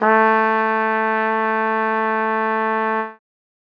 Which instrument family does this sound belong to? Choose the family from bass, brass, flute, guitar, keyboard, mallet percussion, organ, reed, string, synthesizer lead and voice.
brass